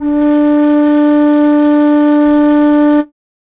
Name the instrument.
acoustic flute